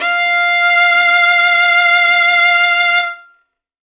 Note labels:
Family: string; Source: acoustic; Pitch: F5; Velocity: 75; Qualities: bright, reverb

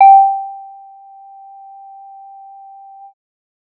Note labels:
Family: bass; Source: synthesizer; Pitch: G5; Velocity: 127; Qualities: percussive

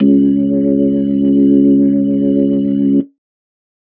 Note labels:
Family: organ; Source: electronic; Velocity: 75

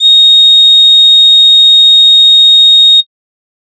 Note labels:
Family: flute; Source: synthesizer; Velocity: 100; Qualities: bright

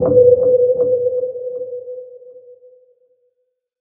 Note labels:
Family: synthesizer lead; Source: synthesizer; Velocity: 50; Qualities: non-linear envelope, reverb

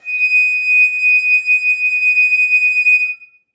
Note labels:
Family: flute; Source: acoustic; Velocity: 25; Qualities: reverb

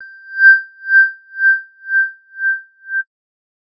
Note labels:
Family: bass; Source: synthesizer; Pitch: G6; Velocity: 25; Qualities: distorted

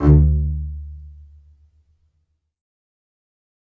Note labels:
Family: string; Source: acoustic; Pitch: D2; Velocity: 100; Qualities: fast decay, reverb

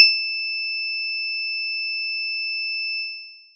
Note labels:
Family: mallet percussion; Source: acoustic; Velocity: 127

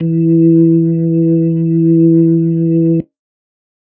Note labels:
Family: organ; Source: electronic; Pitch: E3; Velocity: 75; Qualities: dark

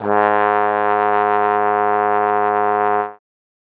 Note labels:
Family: brass; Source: acoustic; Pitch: G#2; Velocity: 100

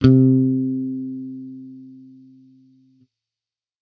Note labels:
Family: bass; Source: electronic; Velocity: 100

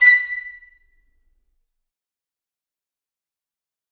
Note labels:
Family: reed; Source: acoustic; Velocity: 127; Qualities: fast decay, percussive, reverb

